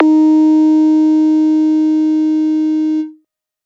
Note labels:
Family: bass; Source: synthesizer; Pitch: D#4; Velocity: 75; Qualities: distorted

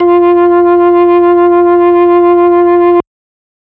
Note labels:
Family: organ; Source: electronic; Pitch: F4; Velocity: 127; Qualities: distorted

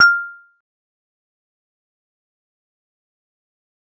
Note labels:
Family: mallet percussion; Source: acoustic; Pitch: F6; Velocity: 50; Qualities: fast decay, percussive

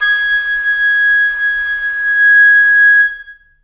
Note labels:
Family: flute; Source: acoustic; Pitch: G#6; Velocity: 127; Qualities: reverb

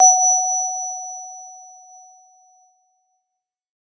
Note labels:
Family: keyboard; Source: electronic; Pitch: F#5; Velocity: 50; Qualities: bright

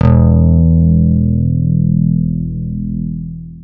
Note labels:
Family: guitar; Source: electronic; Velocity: 75; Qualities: long release

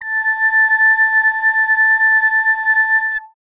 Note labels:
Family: bass; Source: synthesizer; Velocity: 127; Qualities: bright, distorted, non-linear envelope

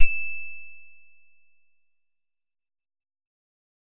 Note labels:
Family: guitar; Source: synthesizer; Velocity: 50; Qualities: bright, fast decay

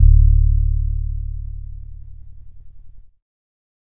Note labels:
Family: keyboard; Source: electronic; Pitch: D1; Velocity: 75; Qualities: dark

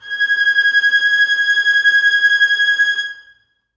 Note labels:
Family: string; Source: acoustic; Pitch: G#6; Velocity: 25; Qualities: bright, non-linear envelope, reverb

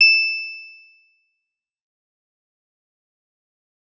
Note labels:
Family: guitar; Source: electronic; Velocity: 127; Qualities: bright, fast decay, percussive

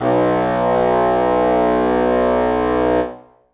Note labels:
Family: reed; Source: acoustic; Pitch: B1; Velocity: 127; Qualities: reverb

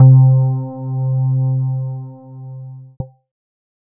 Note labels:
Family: keyboard; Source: electronic; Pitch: C3; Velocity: 25; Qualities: dark, distorted

